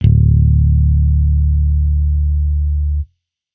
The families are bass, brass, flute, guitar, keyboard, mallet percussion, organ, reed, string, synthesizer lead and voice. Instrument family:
bass